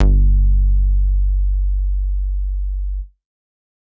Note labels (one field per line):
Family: bass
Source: synthesizer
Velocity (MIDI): 100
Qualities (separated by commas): dark